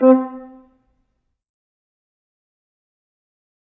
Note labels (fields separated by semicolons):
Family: flute; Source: acoustic; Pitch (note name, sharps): C4; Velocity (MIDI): 25; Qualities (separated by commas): fast decay, percussive, reverb